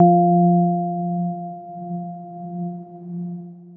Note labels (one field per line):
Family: keyboard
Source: electronic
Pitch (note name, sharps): F3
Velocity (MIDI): 25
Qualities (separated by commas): dark, long release